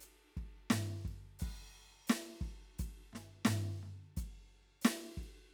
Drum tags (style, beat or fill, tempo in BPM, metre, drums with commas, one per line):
rock
beat
86 BPM
4/4
crash, ride, hi-hat pedal, snare, floor tom, kick